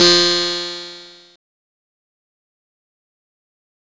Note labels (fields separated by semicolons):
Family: guitar; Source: electronic; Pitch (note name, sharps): F3; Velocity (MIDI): 100; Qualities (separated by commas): bright, distorted, fast decay